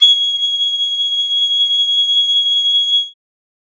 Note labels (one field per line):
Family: flute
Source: acoustic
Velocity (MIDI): 75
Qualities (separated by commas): bright